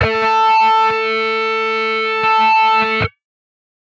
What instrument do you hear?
electronic guitar